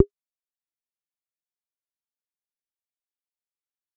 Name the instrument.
synthesizer bass